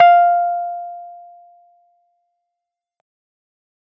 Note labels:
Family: keyboard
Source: electronic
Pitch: F5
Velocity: 100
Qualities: fast decay

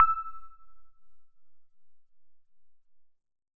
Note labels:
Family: synthesizer lead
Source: synthesizer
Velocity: 25

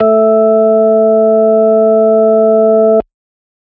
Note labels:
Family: organ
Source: electronic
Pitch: A3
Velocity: 75

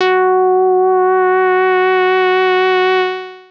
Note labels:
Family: bass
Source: synthesizer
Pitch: F#4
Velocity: 25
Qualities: distorted, long release

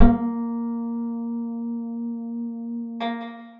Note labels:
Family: guitar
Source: acoustic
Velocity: 127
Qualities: percussive, reverb

